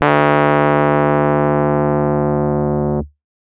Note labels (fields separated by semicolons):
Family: keyboard; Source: electronic; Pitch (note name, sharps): D2; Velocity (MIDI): 100; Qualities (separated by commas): distorted